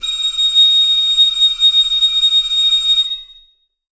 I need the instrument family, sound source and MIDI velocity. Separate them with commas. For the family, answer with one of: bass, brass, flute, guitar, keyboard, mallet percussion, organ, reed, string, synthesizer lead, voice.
flute, acoustic, 25